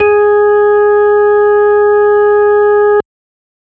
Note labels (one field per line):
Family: organ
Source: electronic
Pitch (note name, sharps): G#4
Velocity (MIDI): 50